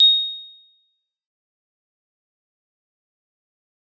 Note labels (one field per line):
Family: mallet percussion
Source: acoustic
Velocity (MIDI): 100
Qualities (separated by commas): bright, fast decay, percussive